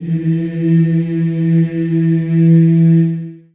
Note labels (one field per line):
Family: voice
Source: acoustic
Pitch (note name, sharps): E3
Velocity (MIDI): 25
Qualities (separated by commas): reverb